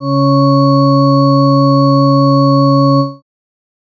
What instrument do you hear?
electronic organ